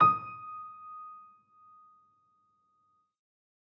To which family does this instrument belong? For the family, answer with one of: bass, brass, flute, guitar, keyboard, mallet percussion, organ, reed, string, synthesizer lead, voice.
keyboard